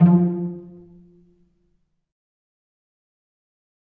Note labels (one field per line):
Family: string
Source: acoustic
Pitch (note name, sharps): F3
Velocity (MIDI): 127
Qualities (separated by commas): dark, fast decay, reverb